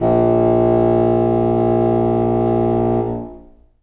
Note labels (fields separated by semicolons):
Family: reed; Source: acoustic; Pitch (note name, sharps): A#1; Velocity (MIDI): 50; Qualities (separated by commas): long release, reverb